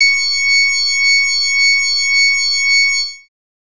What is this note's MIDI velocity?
127